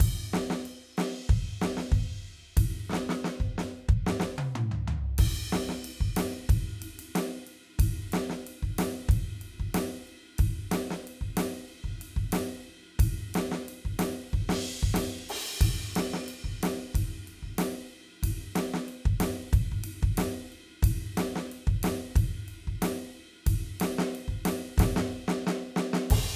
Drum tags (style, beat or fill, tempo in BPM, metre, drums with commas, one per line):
rock
beat
92 BPM
4/4
crash, ride, snare, high tom, mid tom, floor tom, kick